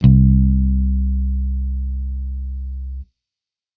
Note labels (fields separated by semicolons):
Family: bass; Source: electronic; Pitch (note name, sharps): C2; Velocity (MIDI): 50